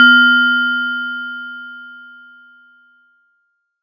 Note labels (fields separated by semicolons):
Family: mallet percussion; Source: acoustic; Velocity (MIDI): 75